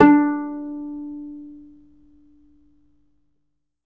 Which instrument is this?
acoustic guitar